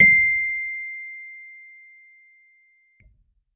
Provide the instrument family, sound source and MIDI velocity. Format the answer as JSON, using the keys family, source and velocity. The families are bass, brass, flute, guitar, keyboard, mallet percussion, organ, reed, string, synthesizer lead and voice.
{"family": "keyboard", "source": "electronic", "velocity": 75}